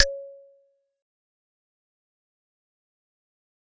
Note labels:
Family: mallet percussion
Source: acoustic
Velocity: 25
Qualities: fast decay, percussive

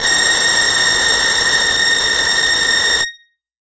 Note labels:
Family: guitar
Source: electronic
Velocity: 100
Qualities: distorted

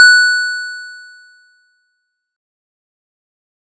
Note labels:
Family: keyboard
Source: electronic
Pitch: F#6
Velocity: 50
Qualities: bright, distorted, fast decay

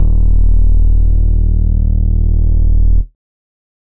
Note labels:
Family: bass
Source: synthesizer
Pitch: D#1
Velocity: 50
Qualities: distorted, multiphonic, tempo-synced

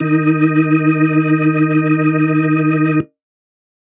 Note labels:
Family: organ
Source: electronic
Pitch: D#3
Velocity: 100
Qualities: reverb

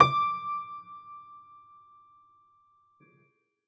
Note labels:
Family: keyboard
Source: acoustic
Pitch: D6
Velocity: 100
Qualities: reverb

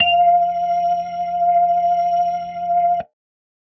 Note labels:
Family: organ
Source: electronic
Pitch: F5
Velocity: 50

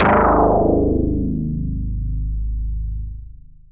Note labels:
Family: synthesizer lead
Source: synthesizer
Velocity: 100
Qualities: long release

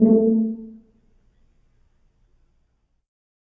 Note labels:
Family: brass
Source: acoustic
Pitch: A3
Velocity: 25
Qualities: dark, reverb

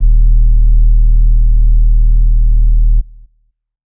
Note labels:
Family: flute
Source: acoustic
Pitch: D#1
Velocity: 127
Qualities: dark

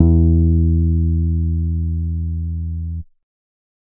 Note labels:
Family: bass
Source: synthesizer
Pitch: E2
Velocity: 50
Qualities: dark, reverb

